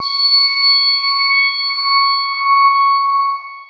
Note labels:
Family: keyboard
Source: electronic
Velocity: 25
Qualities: long release

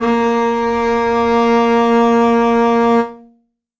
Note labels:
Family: string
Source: acoustic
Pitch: A#3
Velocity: 25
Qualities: reverb

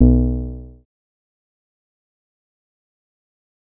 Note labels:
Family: synthesizer lead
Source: synthesizer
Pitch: B1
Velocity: 50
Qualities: distorted, fast decay

